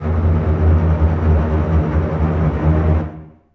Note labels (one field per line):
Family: string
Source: acoustic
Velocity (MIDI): 75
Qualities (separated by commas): non-linear envelope, reverb